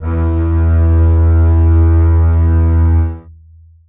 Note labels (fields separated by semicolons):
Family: string; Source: acoustic; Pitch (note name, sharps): E2; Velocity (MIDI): 25; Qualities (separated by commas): long release, reverb